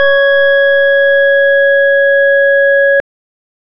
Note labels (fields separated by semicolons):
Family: organ; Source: electronic; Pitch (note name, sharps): C#5; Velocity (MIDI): 25